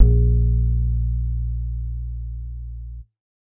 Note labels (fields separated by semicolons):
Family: bass; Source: synthesizer; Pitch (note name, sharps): A#1; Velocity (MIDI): 50; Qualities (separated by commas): dark, reverb